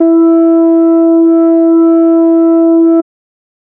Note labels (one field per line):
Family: organ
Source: electronic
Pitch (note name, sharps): E4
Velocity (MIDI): 75